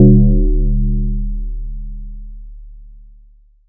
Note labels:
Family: mallet percussion; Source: electronic; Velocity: 100; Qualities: multiphonic

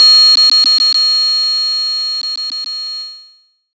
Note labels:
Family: bass; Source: synthesizer; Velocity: 25; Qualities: bright, distorted

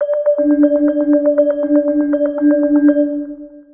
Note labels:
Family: mallet percussion; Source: synthesizer; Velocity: 75; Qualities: dark, long release, multiphonic, percussive, tempo-synced

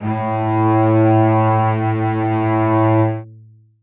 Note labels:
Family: string; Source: acoustic; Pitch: A2; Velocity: 127; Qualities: long release, reverb

